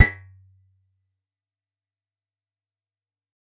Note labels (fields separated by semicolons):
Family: guitar; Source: acoustic; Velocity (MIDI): 75; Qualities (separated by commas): fast decay, percussive